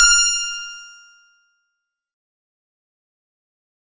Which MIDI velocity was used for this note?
100